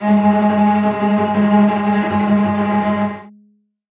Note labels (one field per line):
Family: string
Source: acoustic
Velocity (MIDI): 127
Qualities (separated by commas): bright, non-linear envelope, reverb